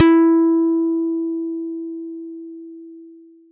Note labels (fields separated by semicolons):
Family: guitar; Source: electronic; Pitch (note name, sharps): E4; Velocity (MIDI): 25